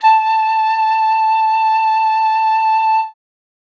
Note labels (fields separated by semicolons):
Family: flute; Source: acoustic; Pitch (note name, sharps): A5; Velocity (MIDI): 100